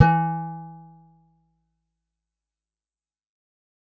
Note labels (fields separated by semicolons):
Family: guitar; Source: acoustic; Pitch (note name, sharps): E3; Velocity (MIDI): 50; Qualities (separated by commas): fast decay